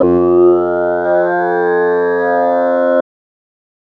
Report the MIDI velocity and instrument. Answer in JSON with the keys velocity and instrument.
{"velocity": 75, "instrument": "synthesizer voice"}